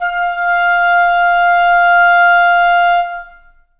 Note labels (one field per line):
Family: reed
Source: acoustic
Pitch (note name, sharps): F5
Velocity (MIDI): 50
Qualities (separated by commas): long release, reverb